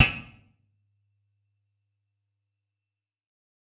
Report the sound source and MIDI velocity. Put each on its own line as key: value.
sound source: electronic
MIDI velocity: 75